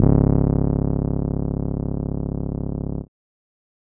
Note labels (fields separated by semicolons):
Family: keyboard; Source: electronic; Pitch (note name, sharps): C#1; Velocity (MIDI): 50